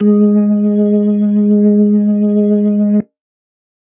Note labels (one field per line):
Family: organ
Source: electronic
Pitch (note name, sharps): G#3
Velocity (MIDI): 25